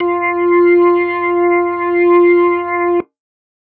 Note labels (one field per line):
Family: organ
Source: electronic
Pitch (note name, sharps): F4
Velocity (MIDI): 127